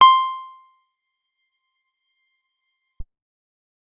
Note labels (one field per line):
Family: guitar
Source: acoustic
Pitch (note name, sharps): C6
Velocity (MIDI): 50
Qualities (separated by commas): percussive